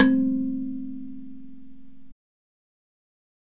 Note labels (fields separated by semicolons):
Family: mallet percussion; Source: acoustic; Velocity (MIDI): 127; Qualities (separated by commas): fast decay, reverb